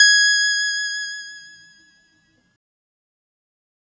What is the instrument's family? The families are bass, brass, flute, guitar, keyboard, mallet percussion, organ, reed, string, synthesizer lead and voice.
keyboard